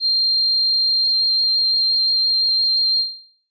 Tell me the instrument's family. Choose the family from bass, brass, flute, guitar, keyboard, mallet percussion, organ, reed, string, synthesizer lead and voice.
reed